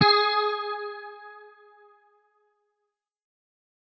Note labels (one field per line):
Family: guitar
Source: electronic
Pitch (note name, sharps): G#4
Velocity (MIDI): 25